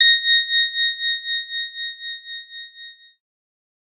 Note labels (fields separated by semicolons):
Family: keyboard; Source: electronic; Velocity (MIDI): 25